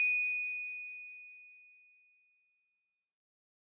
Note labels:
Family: mallet percussion; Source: acoustic; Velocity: 50; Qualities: bright

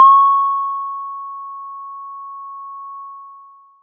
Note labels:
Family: mallet percussion; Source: acoustic; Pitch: C#6; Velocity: 25; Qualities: long release

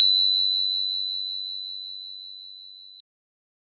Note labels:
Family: organ; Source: electronic; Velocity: 75; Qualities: bright

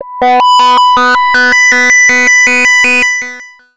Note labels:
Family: bass; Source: synthesizer; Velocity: 75; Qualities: bright, distorted, long release, multiphonic, tempo-synced

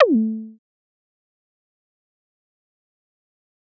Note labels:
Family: bass; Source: synthesizer; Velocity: 50; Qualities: fast decay, percussive

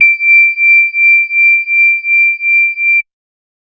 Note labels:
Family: organ; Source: electronic; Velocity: 75

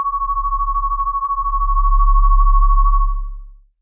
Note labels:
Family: mallet percussion; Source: electronic; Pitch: C#6; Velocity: 127; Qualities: bright, distorted, long release, multiphonic

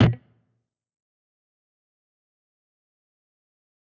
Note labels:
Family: guitar; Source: electronic; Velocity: 25; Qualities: distorted, fast decay, percussive

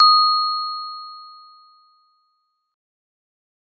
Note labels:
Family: mallet percussion; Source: acoustic; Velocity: 127

